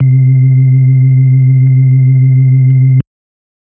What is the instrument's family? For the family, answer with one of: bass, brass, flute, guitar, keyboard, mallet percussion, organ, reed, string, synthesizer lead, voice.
organ